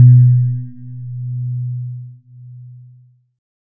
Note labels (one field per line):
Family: keyboard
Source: electronic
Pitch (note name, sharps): B2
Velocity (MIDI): 25